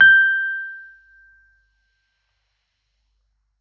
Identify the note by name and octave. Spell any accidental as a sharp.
G6